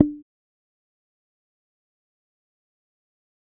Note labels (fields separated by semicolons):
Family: bass; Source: electronic; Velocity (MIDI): 25; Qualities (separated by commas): fast decay, percussive